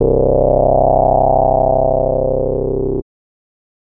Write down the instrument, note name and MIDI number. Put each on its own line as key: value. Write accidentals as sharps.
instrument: synthesizer bass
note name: C1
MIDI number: 24